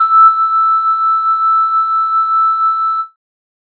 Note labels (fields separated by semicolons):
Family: flute; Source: synthesizer; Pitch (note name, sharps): E6; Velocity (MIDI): 127; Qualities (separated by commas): distorted